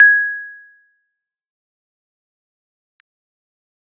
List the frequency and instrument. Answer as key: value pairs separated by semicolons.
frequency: 1661 Hz; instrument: electronic keyboard